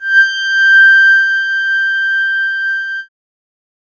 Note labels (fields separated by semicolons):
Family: keyboard; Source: synthesizer; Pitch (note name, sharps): G6; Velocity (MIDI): 100